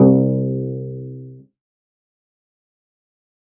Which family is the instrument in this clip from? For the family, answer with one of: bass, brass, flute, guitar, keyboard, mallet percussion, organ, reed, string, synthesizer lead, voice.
string